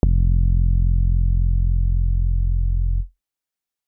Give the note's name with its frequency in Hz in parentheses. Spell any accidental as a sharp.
F1 (43.65 Hz)